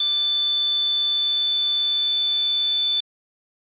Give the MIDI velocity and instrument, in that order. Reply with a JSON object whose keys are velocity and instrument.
{"velocity": 100, "instrument": "electronic organ"}